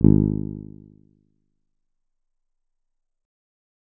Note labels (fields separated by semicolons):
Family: guitar; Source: acoustic; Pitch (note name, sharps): G#1; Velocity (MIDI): 25; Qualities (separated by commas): dark